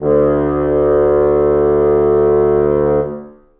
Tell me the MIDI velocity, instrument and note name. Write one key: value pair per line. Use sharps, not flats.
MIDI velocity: 75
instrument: acoustic reed instrument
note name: D2